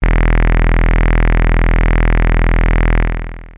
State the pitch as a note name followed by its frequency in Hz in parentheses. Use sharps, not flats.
E1 (41.2 Hz)